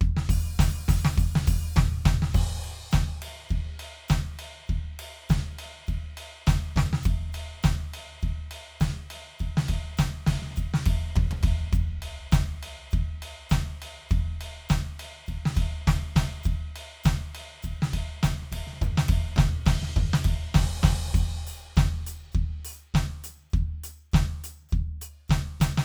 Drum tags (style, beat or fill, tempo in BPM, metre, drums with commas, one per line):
rock
beat
102 BPM
4/4
crash, ride, ride bell, percussion, snare, cross-stick, high tom, mid tom, floor tom, kick